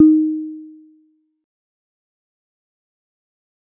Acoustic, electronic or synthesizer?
acoustic